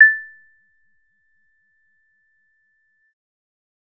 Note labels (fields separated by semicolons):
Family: bass; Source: synthesizer; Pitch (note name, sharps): A6; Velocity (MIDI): 25; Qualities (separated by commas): percussive